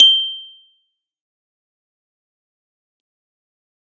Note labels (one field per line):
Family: keyboard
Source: electronic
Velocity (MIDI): 127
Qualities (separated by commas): bright, fast decay, percussive